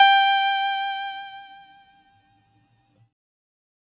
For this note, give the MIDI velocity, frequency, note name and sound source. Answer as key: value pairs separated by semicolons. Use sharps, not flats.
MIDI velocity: 100; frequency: 784 Hz; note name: G5; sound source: synthesizer